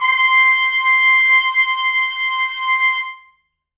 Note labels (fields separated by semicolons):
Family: brass; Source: acoustic; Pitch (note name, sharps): C6; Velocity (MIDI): 25; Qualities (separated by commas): reverb